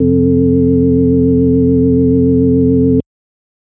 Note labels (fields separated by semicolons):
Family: organ; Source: electronic; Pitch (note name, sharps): F2; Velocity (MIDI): 50; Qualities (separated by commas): dark, multiphonic